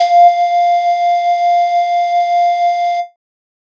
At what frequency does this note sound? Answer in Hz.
698.5 Hz